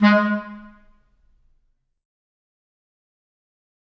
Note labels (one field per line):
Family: reed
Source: acoustic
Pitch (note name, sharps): G#3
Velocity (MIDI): 100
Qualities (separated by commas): fast decay, percussive, reverb